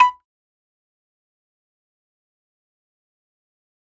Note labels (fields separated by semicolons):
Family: mallet percussion; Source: acoustic; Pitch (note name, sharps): B5; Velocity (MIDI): 127; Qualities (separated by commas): fast decay, percussive, reverb